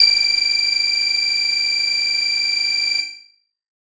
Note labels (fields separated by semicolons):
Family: keyboard; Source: electronic; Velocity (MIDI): 127; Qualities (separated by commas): bright